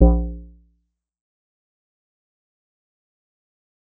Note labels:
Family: bass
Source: synthesizer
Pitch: A#1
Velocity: 100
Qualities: dark, fast decay, percussive

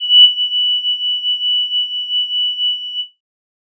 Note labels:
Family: flute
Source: synthesizer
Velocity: 50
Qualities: bright, distorted

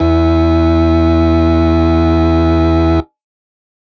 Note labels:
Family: organ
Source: electronic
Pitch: E2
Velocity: 100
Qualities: distorted

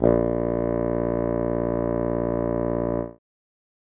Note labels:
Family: reed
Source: acoustic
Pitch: A#1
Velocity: 25

